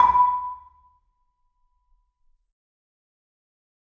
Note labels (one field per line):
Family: mallet percussion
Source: acoustic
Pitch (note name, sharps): B5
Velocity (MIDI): 100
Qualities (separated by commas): fast decay, reverb